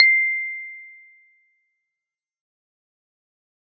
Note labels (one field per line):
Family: keyboard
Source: electronic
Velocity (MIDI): 127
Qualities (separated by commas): fast decay